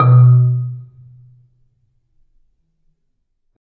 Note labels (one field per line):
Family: mallet percussion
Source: acoustic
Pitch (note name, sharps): B2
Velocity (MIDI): 50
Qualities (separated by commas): reverb